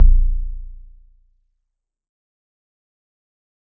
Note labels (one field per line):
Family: guitar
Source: synthesizer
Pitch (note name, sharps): A#0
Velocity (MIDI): 127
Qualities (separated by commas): dark, fast decay